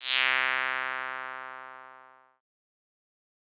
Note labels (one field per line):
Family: bass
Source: synthesizer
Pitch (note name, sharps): C3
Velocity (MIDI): 25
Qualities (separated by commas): bright, distorted, fast decay